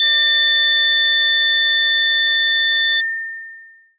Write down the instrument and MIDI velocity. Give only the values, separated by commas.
electronic mallet percussion instrument, 75